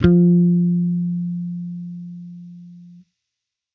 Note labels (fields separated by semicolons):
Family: bass; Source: electronic; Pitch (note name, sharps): F3; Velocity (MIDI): 50